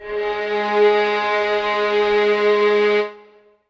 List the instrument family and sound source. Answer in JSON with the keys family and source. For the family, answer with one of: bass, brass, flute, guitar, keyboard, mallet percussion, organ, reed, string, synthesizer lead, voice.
{"family": "string", "source": "acoustic"}